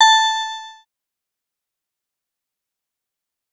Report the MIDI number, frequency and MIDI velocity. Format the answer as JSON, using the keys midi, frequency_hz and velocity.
{"midi": 81, "frequency_hz": 880, "velocity": 100}